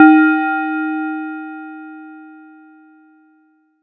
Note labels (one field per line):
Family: mallet percussion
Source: acoustic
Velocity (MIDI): 25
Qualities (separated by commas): multiphonic